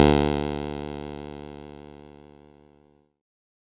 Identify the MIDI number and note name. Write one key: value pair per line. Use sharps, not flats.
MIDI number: 38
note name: D2